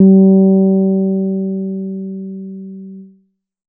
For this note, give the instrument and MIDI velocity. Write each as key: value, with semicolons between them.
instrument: synthesizer bass; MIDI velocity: 75